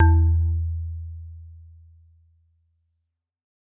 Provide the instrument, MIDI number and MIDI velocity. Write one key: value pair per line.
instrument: acoustic mallet percussion instrument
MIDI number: 40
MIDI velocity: 127